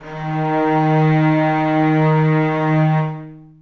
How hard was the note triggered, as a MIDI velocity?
50